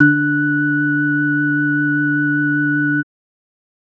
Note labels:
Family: organ; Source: electronic; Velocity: 100; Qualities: multiphonic

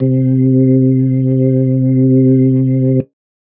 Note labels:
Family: organ; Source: electronic; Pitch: C3; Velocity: 75; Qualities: dark

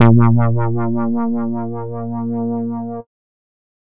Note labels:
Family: bass; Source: synthesizer; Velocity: 75; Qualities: dark, distorted

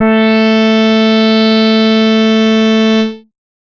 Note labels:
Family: bass; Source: synthesizer; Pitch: A3; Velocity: 50; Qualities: bright, distorted

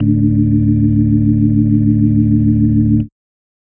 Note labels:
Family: organ; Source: electronic; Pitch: D1; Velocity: 100

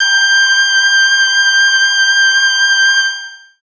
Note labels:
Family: voice; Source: synthesizer; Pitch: G6; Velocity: 100; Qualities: bright, long release

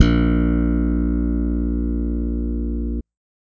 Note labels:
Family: bass; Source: electronic; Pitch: A#1; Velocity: 75

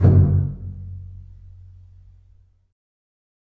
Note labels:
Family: string; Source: acoustic; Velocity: 25; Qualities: reverb

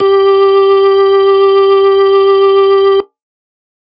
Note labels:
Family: organ; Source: electronic; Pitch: G4; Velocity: 25; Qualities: distorted

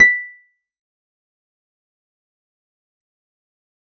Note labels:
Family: guitar; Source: acoustic; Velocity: 50; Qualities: fast decay, percussive

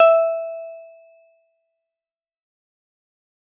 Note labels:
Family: keyboard; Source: electronic; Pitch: E5; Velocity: 75; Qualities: fast decay

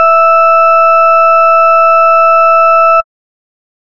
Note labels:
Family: bass; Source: synthesizer; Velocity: 75

